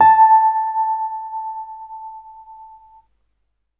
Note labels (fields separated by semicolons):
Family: keyboard; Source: electronic; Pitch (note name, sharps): A5; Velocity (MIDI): 75